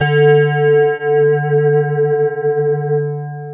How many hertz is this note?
146.8 Hz